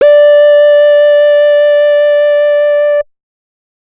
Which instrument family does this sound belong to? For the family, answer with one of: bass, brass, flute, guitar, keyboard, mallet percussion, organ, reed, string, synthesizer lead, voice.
bass